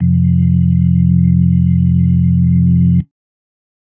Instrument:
electronic organ